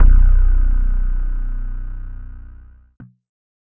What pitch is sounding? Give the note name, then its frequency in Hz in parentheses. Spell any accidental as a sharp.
B0 (30.87 Hz)